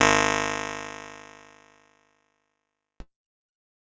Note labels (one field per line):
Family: keyboard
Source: electronic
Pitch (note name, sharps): G#1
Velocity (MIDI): 127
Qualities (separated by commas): bright, fast decay